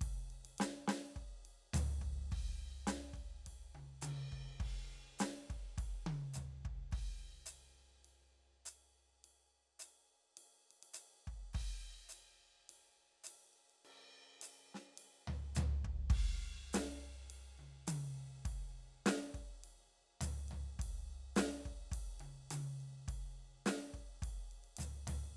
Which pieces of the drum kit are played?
crash, ride, hi-hat pedal, snare, high tom, floor tom and kick